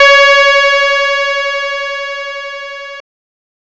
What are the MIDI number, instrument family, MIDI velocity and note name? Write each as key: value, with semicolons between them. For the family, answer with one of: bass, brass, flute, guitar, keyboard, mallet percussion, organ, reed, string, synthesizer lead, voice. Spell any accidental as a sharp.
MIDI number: 73; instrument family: guitar; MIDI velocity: 25; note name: C#5